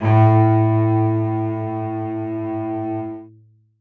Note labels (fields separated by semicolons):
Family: string; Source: acoustic; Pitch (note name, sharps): A2; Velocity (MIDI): 127; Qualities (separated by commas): reverb